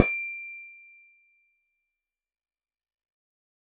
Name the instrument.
electronic keyboard